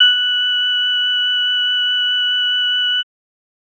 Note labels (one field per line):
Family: organ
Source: electronic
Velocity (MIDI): 127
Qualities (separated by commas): bright, multiphonic